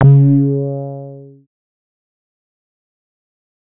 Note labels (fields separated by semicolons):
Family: bass; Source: synthesizer; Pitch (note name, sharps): C#3; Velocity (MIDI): 127; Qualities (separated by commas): distorted, fast decay